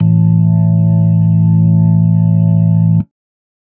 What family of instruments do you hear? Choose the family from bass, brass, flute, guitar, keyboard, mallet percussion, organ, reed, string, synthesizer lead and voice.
organ